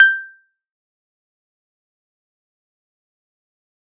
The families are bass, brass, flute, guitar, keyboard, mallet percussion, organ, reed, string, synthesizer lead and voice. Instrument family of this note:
keyboard